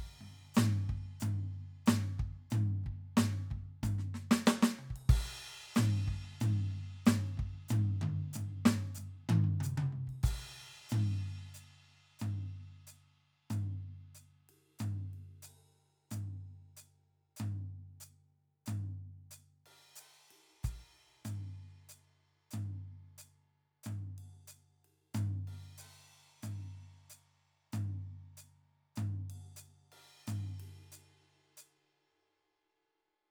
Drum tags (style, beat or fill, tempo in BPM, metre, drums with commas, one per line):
rock
beat
93 BPM
4/4
crash, ride, hi-hat pedal, snare, high tom, mid tom, floor tom, kick